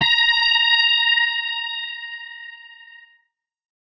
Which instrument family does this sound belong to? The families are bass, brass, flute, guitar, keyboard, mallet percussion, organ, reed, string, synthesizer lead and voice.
guitar